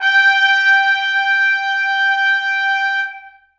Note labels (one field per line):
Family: brass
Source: acoustic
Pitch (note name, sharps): G5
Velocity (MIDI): 127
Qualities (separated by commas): bright, reverb